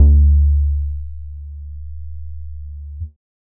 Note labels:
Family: bass; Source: synthesizer; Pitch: D2; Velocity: 25

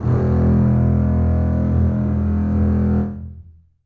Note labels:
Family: string; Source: acoustic; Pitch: E1; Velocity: 127; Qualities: long release, reverb

